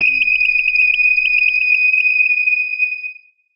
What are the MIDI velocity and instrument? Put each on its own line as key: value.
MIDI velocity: 50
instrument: electronic guitar